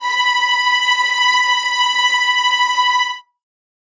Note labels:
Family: string; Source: acoustic; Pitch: B5; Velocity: 75; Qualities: bright, non-linear envelope, reverb

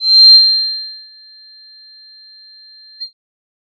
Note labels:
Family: bass; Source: synthesizer; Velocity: 127; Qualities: bright

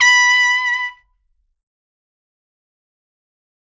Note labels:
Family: brass; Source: acoustic; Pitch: B5; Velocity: 25; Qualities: bright, fast decay

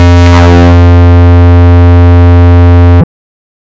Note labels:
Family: bass; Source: synthesizer; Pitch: F2; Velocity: 127; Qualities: bright, distorted, non-linear envelope

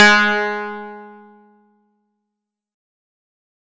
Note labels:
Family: guitar; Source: acoustic; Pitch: G#3; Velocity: 100; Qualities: distorted, fast decay

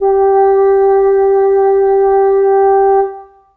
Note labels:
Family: reed; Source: acoustic; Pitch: G4; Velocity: 50; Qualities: reverb

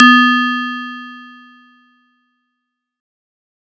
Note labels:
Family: mallet percussion; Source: acoustic; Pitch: B3; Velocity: 100

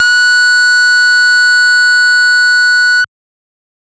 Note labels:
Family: bass; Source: synthesizer; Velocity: 127; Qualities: bright, distorted, multiphonic

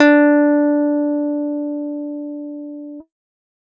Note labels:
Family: guitar; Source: electronic; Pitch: D4; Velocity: 100

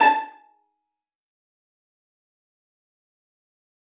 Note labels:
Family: string; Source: acoustic; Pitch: A5; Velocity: 127; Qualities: fast decay, percussive, reverb

